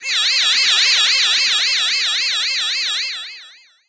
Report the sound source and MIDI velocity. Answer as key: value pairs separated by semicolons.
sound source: synthesizer; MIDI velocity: 127